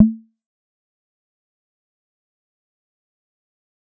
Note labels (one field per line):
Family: bass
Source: synthesizer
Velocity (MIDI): 25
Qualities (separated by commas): fast decay, percussive